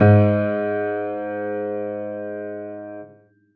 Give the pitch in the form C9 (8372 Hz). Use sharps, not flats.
G#2 (103.8 Hz)